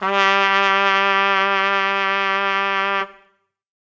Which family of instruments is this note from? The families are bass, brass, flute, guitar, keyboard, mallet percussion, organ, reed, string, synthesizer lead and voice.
brass